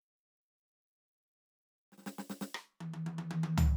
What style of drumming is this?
jazz-funk